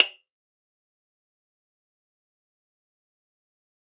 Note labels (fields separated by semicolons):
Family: string; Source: acoustic; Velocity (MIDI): 75; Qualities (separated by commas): fast decay, percussive, reverb